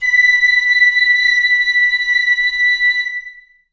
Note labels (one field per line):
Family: flute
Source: acoustic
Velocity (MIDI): 75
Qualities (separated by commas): reverb